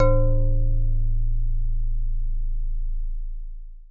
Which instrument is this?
acoustic mallet percussion instrument